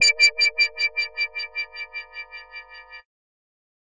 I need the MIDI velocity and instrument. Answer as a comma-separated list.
100, synthesizer bass